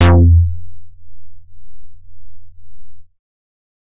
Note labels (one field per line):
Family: bass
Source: synthesizer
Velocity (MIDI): 127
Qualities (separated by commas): distorted